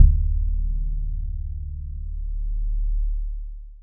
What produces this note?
electronic mallet percussion instrument